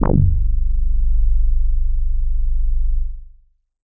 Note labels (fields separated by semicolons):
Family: bass; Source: synthesizer; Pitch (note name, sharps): G0; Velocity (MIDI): 50; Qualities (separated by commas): distorted, tempo-synced